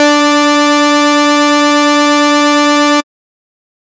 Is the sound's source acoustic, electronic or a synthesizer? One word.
synthesizer